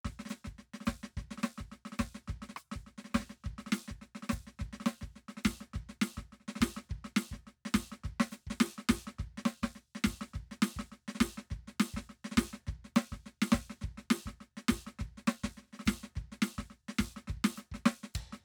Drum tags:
New Orleans shuffle, beat, 104 BPM, 4/4, hi-hat pedal, percussion, snare, cross-stick, kick

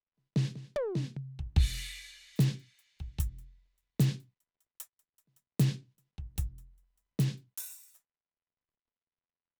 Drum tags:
rock, beat, 75 BPM, 4/4, crash, closed hi-hat, open hi-hat, hi-hat pedal, percussion, snare, floor tom, kick

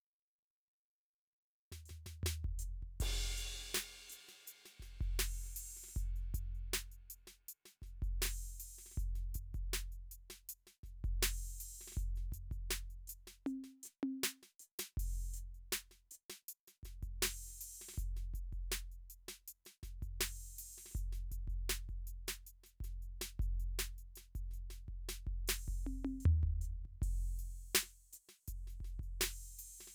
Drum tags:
funk, beat, 80 BPM, 4/4, crash, ride, closed hi-hat, open hi-hat, hi-hat pedal, snare, high tom, floor tom, kick

